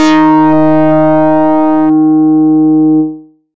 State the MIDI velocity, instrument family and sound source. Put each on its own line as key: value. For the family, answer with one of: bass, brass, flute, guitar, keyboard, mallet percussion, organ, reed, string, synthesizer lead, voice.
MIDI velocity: 100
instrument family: bass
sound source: synthesizer